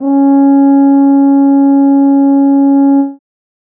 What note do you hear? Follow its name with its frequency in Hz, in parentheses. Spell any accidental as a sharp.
C#4 (277.2 Hz)